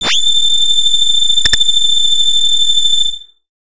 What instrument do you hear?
synthesizer bass